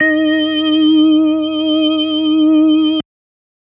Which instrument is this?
electronic organ